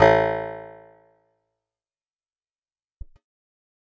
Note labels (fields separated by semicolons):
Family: guitar; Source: acoustic; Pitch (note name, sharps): A1; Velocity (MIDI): 25; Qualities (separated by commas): fast decay